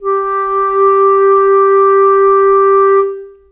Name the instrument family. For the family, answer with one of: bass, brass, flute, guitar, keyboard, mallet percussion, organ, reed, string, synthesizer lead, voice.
reed